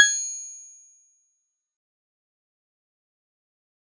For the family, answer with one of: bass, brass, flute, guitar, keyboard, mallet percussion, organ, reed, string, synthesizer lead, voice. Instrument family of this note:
mallet percussion